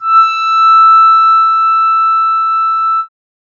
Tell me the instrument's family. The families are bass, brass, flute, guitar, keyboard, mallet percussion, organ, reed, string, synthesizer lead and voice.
keyboard